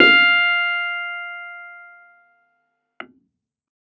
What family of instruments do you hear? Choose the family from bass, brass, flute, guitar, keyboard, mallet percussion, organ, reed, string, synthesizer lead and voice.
keyboard